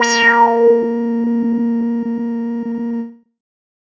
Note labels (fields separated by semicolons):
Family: bass; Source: synthesizer; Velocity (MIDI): 50; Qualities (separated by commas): distorted, non-linear envelope